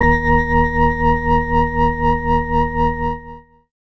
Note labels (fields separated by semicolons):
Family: organ; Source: electronic; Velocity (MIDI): 127; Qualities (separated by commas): distorted